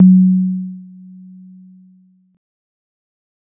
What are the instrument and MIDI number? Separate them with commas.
electronic keyboard, 54